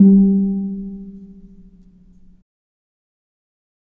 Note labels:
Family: mallet percussion; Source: acoustic; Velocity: 25; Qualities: fast decay, reverb

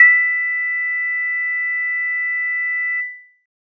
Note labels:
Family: keyboard; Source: electronic; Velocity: 50

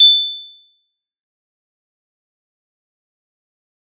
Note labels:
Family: mallet percussion; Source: acoustic; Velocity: 100; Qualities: bright, fast decay, percussive

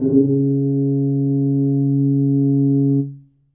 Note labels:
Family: brass; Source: acoustic; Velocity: 50; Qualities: dark, reverb

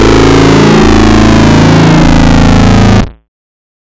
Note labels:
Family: bass; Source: synthesizer; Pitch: A0; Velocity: 127; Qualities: bright, distorted

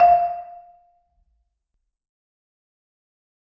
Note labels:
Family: mallet percussion; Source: acoustic; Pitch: F5; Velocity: 100; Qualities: fast decay, percussive, reverb

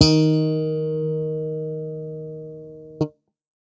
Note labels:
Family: bass; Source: electronic; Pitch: D#3; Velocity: 127

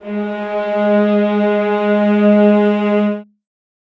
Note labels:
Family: string; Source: acoustic; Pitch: G#3; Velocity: 50; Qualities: reverb

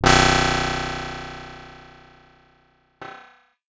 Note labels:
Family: guitar; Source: acoustic; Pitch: B0; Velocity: 127; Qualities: bright, distorted

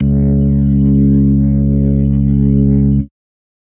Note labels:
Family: organ; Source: electronic; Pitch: C#2; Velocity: 127; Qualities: dark, distorted

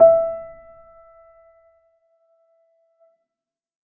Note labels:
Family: keyboard; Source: acoustic; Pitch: E5; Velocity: 50; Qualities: dark, percussive

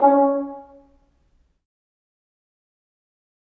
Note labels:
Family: brass; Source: acoustic; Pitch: C#4; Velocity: 50; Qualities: dark, fast decay, reverb

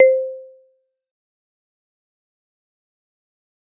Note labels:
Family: mallet percussion; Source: acoustic; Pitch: C5; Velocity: 100; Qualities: dark, fast decay, percussive, reverb

